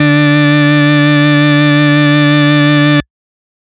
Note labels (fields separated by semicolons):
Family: organ; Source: electronic; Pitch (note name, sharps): D3; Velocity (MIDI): 75; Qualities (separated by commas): distorted